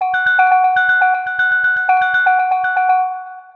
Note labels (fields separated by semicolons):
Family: mallet percussion; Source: synthesizer; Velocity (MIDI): 50; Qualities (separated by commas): long release, multiphonic, percussive, tempo-synced